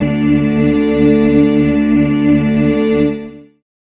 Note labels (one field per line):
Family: organ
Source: electronic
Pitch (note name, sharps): D2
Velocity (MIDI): 25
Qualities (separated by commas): long release, reverb